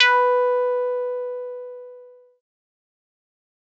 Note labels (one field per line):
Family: synthesizer lead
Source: synthesizer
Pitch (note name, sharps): B4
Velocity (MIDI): 75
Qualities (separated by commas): distorted, fast decay